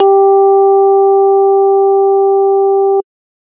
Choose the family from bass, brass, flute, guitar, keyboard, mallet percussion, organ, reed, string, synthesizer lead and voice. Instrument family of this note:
organ